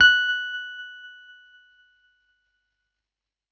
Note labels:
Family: keyboard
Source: electronic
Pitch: F#6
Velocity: 127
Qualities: distorted, tempo-synced

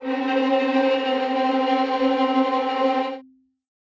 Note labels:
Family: string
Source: acoustic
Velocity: 25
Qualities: bright, non-linear envelope, reverb

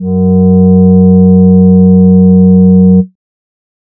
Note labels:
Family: voice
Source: synthesizer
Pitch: F#2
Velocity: 100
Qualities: dark

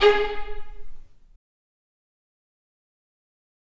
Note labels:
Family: string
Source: acoustic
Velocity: 25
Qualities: fast decay, reverb

